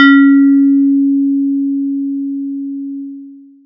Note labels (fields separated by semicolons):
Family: mallet percussion; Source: electronic; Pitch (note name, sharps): C#4; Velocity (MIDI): 50; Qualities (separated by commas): long release, multiphonic